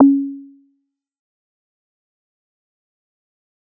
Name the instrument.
synthesizer bass